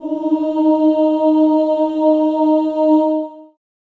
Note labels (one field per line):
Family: voice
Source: acoustic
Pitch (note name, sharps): D#4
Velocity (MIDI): 75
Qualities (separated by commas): long release, reverb